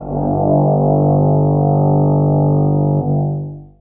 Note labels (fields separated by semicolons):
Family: brass; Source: acoustic; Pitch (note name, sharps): G1; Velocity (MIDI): 25; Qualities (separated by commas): long release, reverb